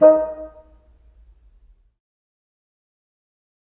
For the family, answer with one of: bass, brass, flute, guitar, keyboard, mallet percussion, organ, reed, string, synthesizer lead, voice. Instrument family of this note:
reed